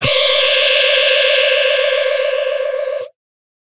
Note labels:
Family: guitar; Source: electronic; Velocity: 75; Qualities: bright, distorted

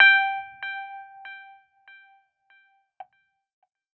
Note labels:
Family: keyboard; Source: electronic; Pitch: G5; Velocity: 100

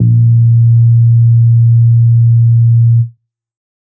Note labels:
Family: bass; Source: synthesizer; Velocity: 50; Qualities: dark

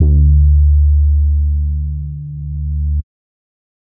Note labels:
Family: bass; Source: synthesizer; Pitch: D2; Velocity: 50; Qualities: dark

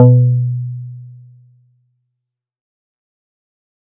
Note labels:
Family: guitar; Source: synthesizer; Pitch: B2; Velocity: 50; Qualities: dark, fast decay

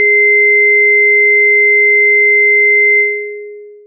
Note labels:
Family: synthesizer lead; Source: synthesizer; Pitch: G#4; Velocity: 127; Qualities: long release

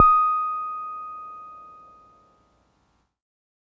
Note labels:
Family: keyboard; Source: electronic; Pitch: D#6; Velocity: 50

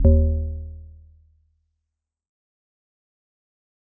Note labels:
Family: mallet percussion; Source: acoustic; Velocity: 100; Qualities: dark, fast decay, multiphonic

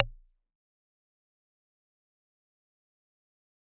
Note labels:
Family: mallet percussion; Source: acoustic; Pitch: A#0; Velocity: 75; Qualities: fast decay, percussive

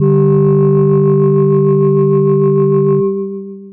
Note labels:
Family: mallet percussion; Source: electronic; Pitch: G1; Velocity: 100; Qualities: long release

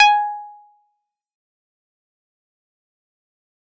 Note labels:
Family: keyboard; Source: electronic; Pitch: G#5; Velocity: 127; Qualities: fast decay, percussive

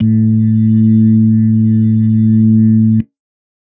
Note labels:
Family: organ; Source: electronic; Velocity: 100; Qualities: dark

